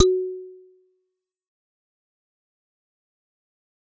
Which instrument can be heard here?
acoustic mallet percussion instrument